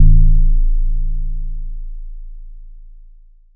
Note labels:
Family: mallet percussion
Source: electronic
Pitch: A0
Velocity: 50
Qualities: multiphonic

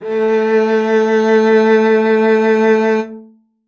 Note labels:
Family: string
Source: acoustic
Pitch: A3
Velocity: 75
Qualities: reverb

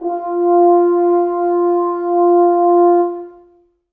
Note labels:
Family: brass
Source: acoustic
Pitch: F4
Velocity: 75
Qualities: long release, reverb

